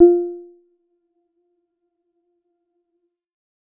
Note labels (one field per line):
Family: keyboard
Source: electronic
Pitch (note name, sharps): F4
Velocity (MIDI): 25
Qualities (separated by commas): dark, percussive, reverb